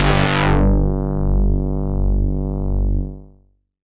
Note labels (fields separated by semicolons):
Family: bass; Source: synthesizer; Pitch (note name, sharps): G1; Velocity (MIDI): 127; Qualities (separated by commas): bright, distorted, tempo-synced